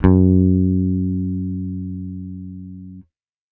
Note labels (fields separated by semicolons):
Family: bass; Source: electronic; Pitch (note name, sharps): F#2; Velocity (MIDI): 100